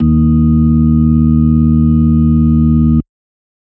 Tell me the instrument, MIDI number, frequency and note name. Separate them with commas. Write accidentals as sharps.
electronic organ, 39, 77.78 Hz, D#2